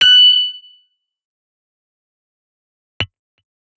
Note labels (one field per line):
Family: guitar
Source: electronic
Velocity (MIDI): 127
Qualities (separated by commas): bright, distorted, fast decay